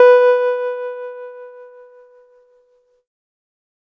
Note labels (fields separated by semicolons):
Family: keyboard; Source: electronic; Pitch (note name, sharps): B4; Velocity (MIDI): 75; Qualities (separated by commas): distorted